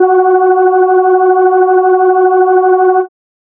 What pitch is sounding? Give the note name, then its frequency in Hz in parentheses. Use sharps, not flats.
F#4 (370 Hz)